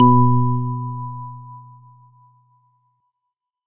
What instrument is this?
electronic organ